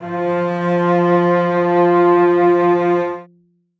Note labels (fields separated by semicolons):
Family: string; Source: acoustic; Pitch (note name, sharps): F3; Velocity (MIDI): 50; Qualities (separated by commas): reverb